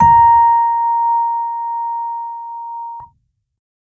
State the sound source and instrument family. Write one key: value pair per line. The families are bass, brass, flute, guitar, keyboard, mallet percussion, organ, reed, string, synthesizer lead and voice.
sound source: electronic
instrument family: keyboard